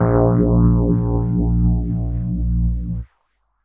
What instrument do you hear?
electronic keyboard